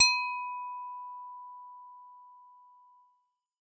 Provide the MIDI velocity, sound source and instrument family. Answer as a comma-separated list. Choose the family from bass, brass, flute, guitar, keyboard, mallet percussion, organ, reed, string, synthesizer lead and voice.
100, synthesizer, bass